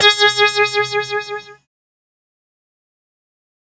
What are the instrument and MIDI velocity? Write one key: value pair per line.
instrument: synthesizer keyboard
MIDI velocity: 50